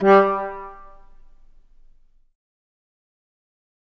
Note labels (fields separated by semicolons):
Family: flute; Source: acoustic; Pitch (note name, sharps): G3; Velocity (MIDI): 127; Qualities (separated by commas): fast decay, reverb